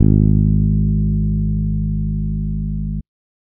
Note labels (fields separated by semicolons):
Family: bass; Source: electronic; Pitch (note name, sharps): G#1; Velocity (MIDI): 50